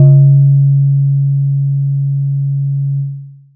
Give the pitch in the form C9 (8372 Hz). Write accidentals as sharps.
C#3 (138.6 Hz)